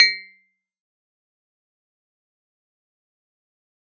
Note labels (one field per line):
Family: keyboard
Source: electronic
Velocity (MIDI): 75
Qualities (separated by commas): fast decay, percussive